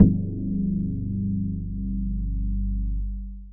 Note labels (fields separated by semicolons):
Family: mallet percussion; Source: electronic; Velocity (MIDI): 50; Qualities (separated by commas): long release